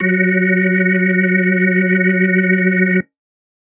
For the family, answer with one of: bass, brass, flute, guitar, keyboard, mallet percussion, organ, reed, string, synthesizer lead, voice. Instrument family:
organ